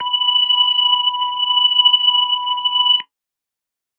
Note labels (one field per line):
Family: organ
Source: electronic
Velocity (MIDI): 127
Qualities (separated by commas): distorted